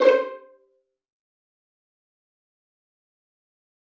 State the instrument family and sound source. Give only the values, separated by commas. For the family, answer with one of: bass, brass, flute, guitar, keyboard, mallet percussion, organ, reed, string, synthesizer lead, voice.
string, acoustic